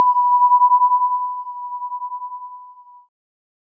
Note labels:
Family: keyboard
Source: electronic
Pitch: B5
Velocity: 50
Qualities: multiphonic

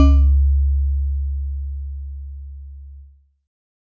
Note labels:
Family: mallet percussion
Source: acoustic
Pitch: C#2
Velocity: 25

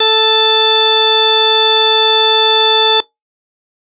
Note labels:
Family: organ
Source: electronic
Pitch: A4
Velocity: 50

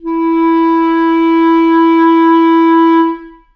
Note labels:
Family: reed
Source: acoustic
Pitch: E4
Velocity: 100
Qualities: reverb

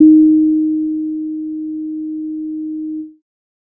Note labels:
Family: bass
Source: synthesizer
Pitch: D#4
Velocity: 100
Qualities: dark

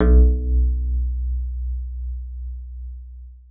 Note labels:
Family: guitar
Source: electronic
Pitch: B1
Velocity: 100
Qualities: long release, reverb

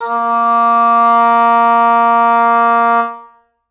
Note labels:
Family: reed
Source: acoustic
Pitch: A#3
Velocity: 75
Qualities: reverb

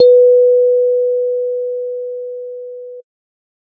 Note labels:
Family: keyboard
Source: electronic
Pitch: B4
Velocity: 50

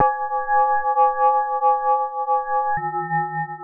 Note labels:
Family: mallet percussion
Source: synthesizer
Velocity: 127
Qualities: long release, multiphonic

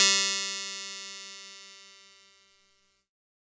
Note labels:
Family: keyboard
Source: electronic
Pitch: G3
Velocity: 75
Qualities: bright, distorted

